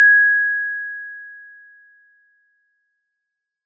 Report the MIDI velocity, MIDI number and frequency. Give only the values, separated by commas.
127, 92, 1661 Hz